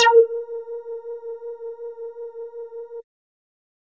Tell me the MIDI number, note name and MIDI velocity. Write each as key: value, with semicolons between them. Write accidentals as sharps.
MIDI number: 70; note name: A#4; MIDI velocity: 100